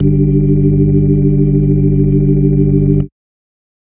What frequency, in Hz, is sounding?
49 Hz